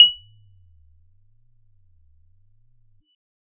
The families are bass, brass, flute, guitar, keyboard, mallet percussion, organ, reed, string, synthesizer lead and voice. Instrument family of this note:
bass